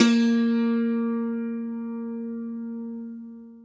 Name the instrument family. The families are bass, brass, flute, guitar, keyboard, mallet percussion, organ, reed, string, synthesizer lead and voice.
guitar